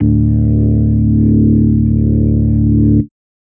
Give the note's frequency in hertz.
36.71 Hz